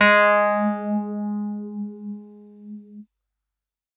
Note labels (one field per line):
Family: keyboard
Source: electronic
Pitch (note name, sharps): G#3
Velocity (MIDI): 127